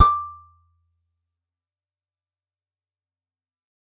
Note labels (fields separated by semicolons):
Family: guitar; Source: acoustic; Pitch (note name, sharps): D6; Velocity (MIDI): 100; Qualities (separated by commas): fast decay, percussive